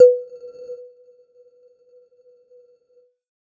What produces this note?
electronic mallet percussion instrument